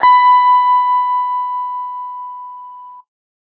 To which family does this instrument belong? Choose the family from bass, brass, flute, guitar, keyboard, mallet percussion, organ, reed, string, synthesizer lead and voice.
guitar